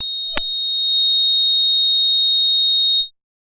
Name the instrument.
synthesizer bass